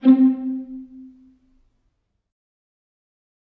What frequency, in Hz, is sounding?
261.6 Hz